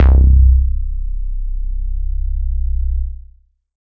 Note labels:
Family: bass; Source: synthesizer; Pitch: C1; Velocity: 25; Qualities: distorted

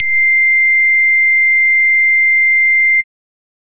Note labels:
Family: bass; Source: synthesizer; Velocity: 127; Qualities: distorted

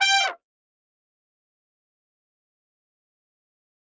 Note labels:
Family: brass; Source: acoustic; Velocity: 25; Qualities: bright, fast decay, percussive, reverb

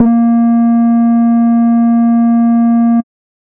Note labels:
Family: bass; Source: synthesizer; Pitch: A#3; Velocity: 25; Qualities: dark, distorted, tempo-synced

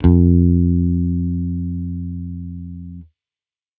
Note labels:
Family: bass; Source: electronic; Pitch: F2; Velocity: 50

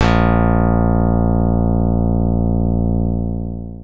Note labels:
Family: keyboard; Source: electronic; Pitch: A#0; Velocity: 127; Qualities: bright, long release

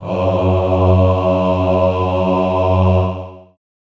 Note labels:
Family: voice; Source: acoustic; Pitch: F#2; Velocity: 127; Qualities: long release, reverb

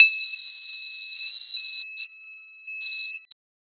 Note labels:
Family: mallet percussion; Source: acoustic; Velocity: 25; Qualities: bright, multiphonic

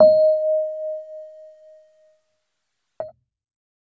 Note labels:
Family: keyboard; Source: electronic; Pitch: D#5; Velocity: 25

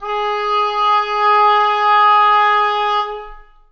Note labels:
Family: reed; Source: acoustic; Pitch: G#4; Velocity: 75; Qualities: long release, reverb

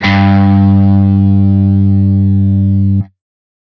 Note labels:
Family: guitar; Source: electronic; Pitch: G2; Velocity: 75; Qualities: bright, distorted

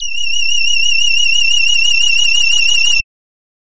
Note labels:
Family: voice; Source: synthesizer; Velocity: 100; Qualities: bright

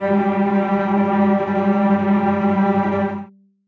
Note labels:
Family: string; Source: acoustic; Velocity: 50; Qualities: bright, non-linear envelope, reverb

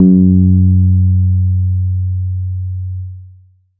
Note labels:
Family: bass; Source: synthesizer; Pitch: F#2; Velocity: 25; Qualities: distorted, long release

